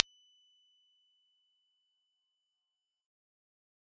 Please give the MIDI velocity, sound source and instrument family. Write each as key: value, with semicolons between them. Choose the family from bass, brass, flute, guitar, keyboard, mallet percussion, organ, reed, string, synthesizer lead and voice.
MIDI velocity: 100; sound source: synthesizer; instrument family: bass